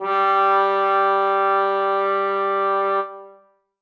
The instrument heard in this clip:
acoustic brass instrument